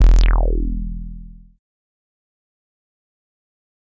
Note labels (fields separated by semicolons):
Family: bass; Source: synthesizer; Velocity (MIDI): 127; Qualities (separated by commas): bright, distorted, fast decay